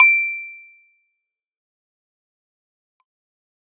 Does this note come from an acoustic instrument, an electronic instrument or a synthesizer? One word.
electronic